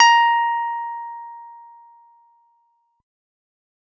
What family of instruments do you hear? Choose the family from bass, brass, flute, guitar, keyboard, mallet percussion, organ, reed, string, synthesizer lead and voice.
guitar